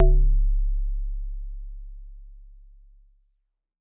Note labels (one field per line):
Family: mallet percussion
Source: acoustic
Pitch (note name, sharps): C#1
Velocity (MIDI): 75